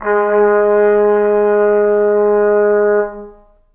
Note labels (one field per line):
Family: brass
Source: acoustic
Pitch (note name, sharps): G#3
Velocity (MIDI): 25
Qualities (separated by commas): long release, reverb